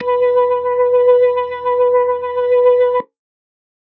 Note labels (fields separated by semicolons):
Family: organ; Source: electronic; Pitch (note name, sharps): B4; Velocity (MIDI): 50